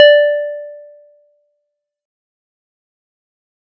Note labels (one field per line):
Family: mallet percussion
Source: acoustic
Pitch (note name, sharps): D5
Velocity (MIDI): 127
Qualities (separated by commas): fast decay